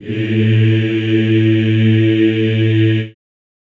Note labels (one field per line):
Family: voice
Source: acoustic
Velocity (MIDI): 75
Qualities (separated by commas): reverb